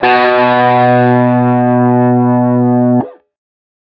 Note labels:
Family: guitar; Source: electronic; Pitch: B2; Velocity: 127; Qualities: distorted

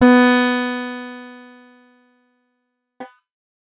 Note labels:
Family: guitar; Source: acoustic; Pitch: B3; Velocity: 75; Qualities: bright, distorted

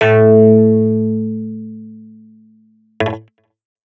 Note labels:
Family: guitar; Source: electronic; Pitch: A2; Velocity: 100; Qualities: distorted

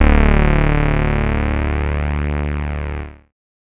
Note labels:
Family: bass; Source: synthesizer; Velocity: 75; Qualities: bright, distorted

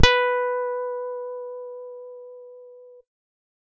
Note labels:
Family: guitar; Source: electronic; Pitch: B4; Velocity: 75

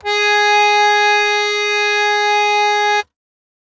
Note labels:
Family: keyboard; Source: acoustic; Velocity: 50; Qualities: bright

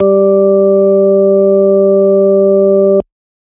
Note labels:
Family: organ; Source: electronic; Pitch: G3; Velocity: 25

